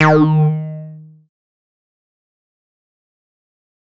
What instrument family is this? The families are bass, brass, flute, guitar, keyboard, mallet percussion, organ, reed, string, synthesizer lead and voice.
bass